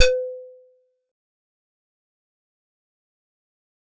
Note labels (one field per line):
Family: keyboard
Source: acoustic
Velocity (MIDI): 50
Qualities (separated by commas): fast decay, percussive